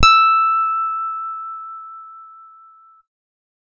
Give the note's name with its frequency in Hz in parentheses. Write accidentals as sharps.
E6 (1319 Hz)